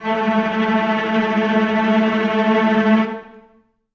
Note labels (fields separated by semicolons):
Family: string; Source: acoustic; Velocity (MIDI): 100; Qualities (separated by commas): non-linear envelope, reverb